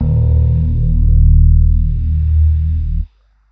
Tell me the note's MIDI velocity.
50